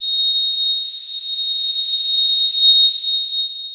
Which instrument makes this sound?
electronic mallet percussion instrument